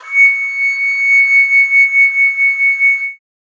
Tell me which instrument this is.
acoustic flute